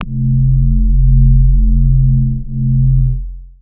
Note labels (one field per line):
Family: bass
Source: synthesizer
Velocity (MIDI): 75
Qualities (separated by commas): distorted, long release, multiphonic